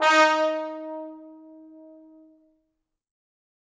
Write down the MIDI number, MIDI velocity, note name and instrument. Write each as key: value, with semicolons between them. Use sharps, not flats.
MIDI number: 63; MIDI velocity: 127; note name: D#4; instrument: acoustic brass instrument